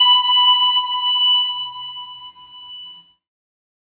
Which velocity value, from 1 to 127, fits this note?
75